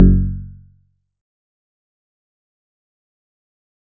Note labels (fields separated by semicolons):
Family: guitar; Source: acoustic; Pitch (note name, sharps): F#1; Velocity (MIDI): 25; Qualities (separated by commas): dark, distorted, fast decay, percussive